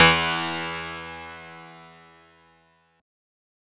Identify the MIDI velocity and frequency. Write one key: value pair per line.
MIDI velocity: 127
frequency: 82.41 Hz